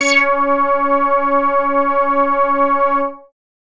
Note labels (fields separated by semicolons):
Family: bass; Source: synthesizer; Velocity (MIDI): 75; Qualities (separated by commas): distorted